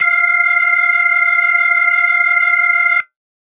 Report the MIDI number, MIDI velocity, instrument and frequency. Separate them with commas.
77, 127, electronic organ, 698.5 Hz